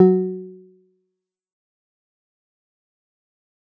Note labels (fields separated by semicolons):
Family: guitar; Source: synthesizer; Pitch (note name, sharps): F#3; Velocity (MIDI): 50; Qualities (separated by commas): dark, fast decay, percussive